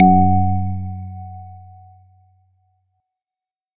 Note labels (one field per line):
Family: organ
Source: electronic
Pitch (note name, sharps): F#2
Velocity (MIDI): 50